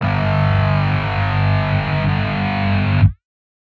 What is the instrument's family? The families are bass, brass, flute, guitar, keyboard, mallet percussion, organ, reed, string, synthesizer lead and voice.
guitar